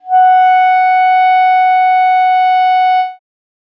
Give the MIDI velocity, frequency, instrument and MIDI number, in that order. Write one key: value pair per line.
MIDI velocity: 100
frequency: 740 Hz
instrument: acoustic reed instrument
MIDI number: 78